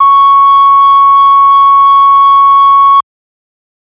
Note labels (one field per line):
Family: organ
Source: electronic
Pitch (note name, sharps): C#6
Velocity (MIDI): 127